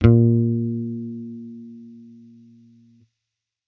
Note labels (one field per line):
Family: bass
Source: electronic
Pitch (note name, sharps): A#2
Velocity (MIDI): 25